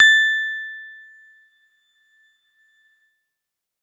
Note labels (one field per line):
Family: keyboard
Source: electronic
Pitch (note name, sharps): A6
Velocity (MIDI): 127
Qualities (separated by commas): bright